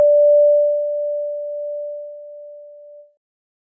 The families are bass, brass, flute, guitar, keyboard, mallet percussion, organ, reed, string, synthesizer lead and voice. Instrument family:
keyboard